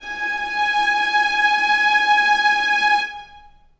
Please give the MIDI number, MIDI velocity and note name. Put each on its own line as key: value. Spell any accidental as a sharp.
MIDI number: 80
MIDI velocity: 50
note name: G#5